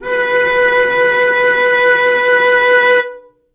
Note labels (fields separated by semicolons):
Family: string; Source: acoustic; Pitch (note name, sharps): B4; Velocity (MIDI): 25; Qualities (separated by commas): reverb